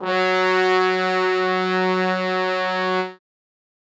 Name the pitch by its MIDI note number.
54